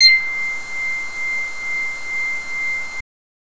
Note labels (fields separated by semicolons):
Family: bass; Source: synthesizer; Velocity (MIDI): 25; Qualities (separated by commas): distorted